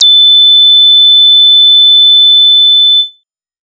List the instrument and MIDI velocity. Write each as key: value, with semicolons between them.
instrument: synthesizer bass; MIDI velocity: 127